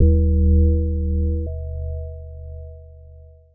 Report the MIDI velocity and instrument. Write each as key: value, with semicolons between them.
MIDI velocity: 75; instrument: synthesizer mallet percussion instrument